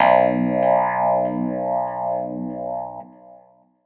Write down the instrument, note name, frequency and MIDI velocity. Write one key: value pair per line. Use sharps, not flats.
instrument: electronic keyboard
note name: B1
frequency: 61.74 Hz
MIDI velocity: 75